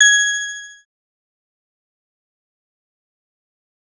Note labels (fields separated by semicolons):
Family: synthesizer lead; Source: synthesizer; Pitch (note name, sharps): G#6; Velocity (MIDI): 75; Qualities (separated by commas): distorted, fast decay